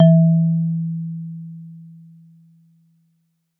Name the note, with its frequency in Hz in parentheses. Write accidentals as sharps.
E3 (164.8 Hz)